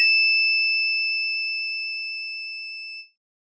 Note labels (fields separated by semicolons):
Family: organ; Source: electronic; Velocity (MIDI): 50; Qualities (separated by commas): bright